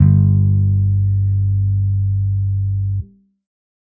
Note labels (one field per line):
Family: bass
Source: electronic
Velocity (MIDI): 100